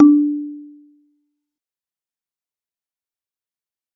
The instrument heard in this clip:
acoustic mallet percussion instrument